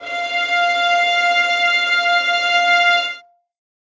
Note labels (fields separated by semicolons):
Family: string; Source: acoustic; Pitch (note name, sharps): F5; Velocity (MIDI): 25; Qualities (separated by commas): reverb